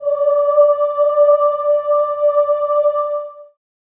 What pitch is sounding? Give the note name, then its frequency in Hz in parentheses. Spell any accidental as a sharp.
D5 (587.3 Hz)